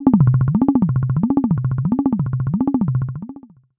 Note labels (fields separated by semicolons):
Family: voice; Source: synthesizer; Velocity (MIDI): 50; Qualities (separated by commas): long release, non-linear envelope, tempo-synced